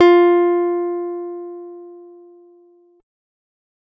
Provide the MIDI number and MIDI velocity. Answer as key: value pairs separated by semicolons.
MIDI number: 65; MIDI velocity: 127